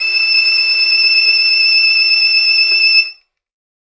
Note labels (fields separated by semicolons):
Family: string; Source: acoustic; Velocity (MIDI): 25